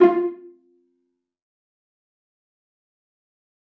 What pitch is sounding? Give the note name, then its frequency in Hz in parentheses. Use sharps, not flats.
F4 (349.2 Hz)